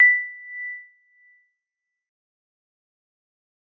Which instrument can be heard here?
acoustic mallet percussion instrument